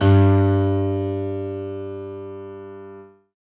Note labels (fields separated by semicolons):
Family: keyboard; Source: acoustic; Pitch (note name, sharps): G2; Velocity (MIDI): 127